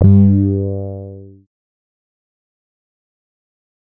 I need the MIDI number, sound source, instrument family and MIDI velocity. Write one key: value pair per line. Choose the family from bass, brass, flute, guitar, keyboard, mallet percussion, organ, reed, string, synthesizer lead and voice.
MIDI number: 43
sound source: synthesizer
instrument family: bass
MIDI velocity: 75